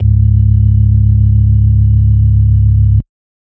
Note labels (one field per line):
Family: organ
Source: electronic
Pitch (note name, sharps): C#1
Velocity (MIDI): 25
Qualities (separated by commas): dark, distorted